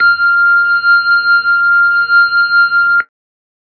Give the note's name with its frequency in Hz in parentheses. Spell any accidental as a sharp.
F6 (1397 Hz)